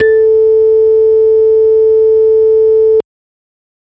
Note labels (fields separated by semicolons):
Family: organ; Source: electronic; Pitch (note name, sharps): A4; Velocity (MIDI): 100